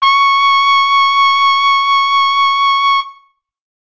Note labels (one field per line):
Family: brass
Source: acoustic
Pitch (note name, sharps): C#6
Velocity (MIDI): 127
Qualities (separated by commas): bright